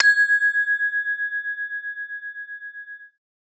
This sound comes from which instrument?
acoustic mallet percussion instrument